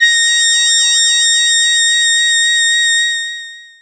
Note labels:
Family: voice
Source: synthesizer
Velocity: 50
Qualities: bright, distorted, long release

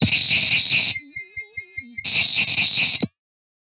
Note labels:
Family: guitar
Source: electronic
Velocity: 127

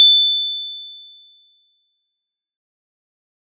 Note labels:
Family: mallet percussion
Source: acoustic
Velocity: 75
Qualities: fast decay

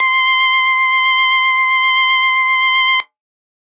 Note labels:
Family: organ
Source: electronic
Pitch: C6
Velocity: 75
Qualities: bright, distorted

